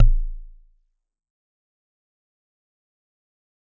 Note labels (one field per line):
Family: mallet percussion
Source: acoustic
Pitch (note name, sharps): A0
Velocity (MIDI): 100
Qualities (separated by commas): dark, fast decay, percussive